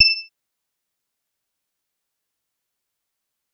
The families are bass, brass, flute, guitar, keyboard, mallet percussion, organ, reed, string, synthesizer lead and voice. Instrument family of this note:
bass